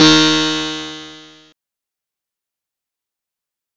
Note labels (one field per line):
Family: guitar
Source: electronic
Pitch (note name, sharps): D#3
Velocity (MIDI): 75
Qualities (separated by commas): bright, distorted, fast decay